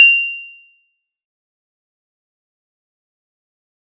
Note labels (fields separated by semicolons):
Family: mallet percussion; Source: acoustic; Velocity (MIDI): 100; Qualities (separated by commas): bright, fast decay, percussive